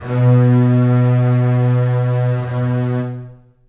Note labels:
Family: string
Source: acoustic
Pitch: B2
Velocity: 127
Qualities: reverb

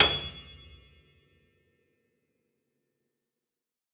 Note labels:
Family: keyboard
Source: acoustic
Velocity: 127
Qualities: percussive, reverb

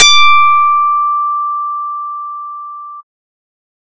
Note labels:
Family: bass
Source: synthesizer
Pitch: D6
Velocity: 100

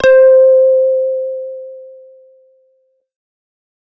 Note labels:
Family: bass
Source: synthesizer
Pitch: C5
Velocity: 75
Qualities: distorted

